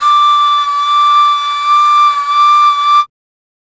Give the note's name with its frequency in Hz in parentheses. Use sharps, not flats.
D6 (1175 Hz)